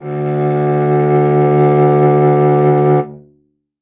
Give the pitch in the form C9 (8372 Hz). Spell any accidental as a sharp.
D2 (73.42 Hz)